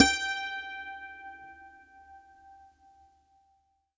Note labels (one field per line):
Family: guitar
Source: acoustic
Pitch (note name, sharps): G5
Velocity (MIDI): 50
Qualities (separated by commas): bright, reverb